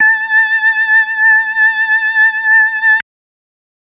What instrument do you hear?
electronic organ